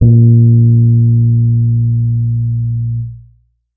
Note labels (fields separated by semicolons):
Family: keyboard; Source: electronic; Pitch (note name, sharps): A#2; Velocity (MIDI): 75; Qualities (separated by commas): dark